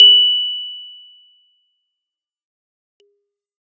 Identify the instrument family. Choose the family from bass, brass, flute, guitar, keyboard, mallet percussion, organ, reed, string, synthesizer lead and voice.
keyboard